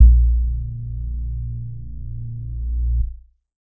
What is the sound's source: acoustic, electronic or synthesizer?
electronic